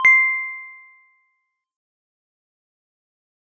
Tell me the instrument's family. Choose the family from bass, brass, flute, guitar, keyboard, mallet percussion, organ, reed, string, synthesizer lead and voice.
mallet percussion